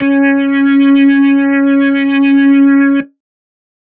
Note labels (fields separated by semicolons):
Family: organ; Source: electronic; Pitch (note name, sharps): C#4; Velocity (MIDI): 127